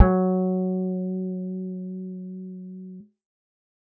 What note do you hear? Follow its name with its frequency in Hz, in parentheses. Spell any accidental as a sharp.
F#3 (185 Hz)